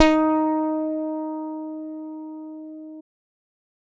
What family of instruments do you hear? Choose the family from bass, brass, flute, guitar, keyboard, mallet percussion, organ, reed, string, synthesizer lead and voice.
bass